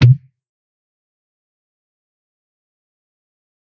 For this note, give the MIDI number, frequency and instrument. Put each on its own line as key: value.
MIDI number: 48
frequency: 130.8 Hz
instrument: electronic guitar